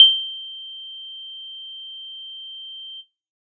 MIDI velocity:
127